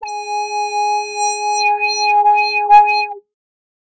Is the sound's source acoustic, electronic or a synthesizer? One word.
synthesizer